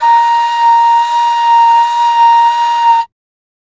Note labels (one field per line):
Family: flute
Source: acoustic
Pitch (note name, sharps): A#5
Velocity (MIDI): 127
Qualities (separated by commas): multiphonic